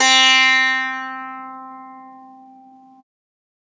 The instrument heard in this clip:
acoustic guitar